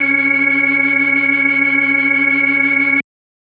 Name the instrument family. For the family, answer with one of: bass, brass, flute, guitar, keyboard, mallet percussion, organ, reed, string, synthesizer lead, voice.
organ